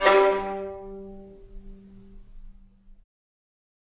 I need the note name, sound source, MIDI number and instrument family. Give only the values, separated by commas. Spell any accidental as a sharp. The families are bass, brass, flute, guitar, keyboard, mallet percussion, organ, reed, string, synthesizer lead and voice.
G3, acoustic, 55, string